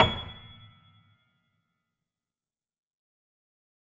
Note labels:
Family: keyboard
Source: acoustic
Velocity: 75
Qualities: fast decay, percussive

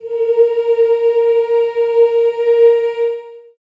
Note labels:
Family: voice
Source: acoustic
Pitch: A#4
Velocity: 25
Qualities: long release, reverb

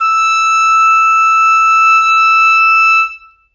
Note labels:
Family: reed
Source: acoustic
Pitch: E6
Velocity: 127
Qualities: reverb

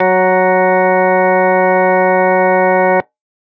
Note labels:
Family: organ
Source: electronic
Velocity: 127

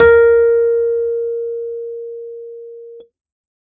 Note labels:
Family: keyboard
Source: electronic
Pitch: A#4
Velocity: 127

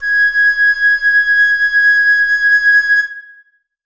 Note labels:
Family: flute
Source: acoustic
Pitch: G#6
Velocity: 127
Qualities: reverb

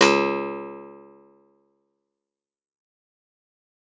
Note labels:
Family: guitar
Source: acoustic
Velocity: 127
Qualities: bright, fast decay

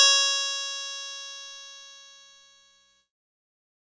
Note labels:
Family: keyboard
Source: electronic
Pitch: C#5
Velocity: 100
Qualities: bright, distorted

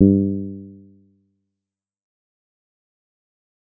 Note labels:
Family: bass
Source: synthesizer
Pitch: G2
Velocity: 75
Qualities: dark, fast decay

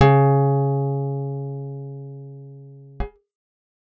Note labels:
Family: guitar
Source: acoustic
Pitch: C#3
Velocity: 127

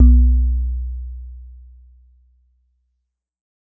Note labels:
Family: mallet percussion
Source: acoustic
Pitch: B1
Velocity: 127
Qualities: dark

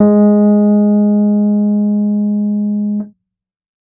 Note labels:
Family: keyboard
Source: electronic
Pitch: G#3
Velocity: 100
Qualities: dark

